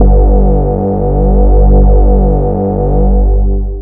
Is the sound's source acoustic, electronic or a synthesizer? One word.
synthesizer